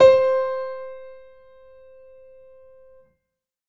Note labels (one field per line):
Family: keyboard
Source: acoustic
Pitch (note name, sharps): C5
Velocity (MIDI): 127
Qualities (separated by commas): reverb